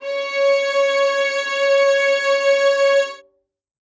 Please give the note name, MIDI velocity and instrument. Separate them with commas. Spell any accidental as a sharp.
C#5, 100, acoustic string instrument